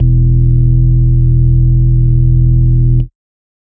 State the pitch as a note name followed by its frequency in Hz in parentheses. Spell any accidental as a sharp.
E1 (41.2 Hz)